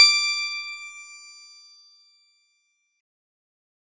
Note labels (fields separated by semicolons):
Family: synthesizer lead; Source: synthesizer; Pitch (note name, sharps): D6; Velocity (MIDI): 25